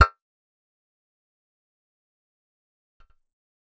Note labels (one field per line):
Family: bass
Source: synthesizer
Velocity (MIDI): 127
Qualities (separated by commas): fast decay, percussive